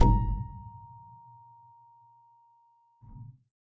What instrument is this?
acoustic keyboard